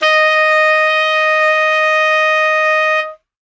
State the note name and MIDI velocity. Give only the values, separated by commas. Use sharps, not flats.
D#5, 75